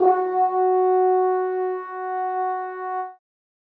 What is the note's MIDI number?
66